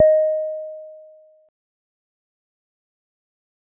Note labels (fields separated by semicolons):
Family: guitar; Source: synthesizer; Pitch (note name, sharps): D#5; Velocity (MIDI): 25; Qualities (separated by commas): dark, fast decay